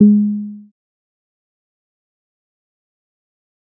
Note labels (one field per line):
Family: bass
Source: synthesizer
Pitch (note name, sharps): G#3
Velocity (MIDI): 75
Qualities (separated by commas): dark, fast decay, percussive